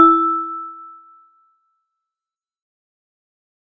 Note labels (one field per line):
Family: mallet percussion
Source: acoustic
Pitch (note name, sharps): E4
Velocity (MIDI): 127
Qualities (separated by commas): fast decay